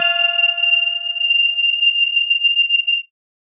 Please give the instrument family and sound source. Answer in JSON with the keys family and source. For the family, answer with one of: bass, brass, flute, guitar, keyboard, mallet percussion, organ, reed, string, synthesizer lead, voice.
{"family": "mallet percussion", "source": "electronic"}